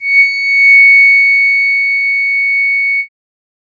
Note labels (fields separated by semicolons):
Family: keyboard; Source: synthesizer; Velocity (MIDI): 50